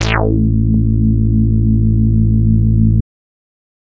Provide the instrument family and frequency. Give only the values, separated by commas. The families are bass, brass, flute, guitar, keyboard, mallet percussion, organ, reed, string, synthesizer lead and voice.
bass, 55 Hz